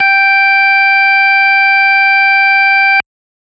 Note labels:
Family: organ; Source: electronic; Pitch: G5; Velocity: 127

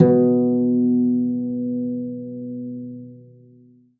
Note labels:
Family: string; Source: acoustic; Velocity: 50; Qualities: long release, reverb

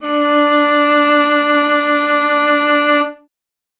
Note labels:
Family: string; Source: acoustic; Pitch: D4; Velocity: 50; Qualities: reverb

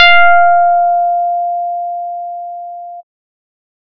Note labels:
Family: bass; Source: synthesizer; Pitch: F5; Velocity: 75

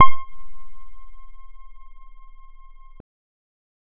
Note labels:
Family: bass; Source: synthesizer; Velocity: 25; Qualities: distorted

